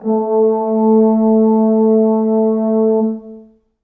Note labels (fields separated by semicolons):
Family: brass; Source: acoustic; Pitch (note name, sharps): A3; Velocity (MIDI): 25; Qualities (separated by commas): dark, long release, reverb